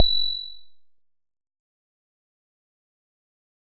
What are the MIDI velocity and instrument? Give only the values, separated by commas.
127, synthesizer bass